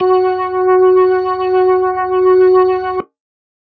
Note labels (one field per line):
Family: organ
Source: electronic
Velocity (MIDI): 75